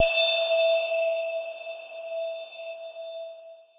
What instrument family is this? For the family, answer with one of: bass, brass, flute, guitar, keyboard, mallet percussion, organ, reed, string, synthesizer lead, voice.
mallet percussion